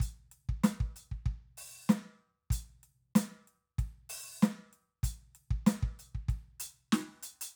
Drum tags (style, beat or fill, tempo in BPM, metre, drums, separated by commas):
funk, beat, 95 BPM, 4/4, closed hi-hat, open hi-hat, hi-hat pedal, snare, kick